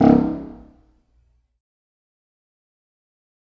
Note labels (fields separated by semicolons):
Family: reed; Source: acoustic; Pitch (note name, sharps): C#1; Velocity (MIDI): 75; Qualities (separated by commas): distorted, fast decay, percussive, reverb